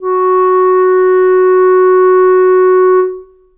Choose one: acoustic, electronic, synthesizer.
acoustic